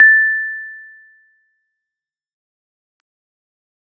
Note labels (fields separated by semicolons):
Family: keyboard; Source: electronic; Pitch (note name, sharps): A6; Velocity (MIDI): 50; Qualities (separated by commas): fast decay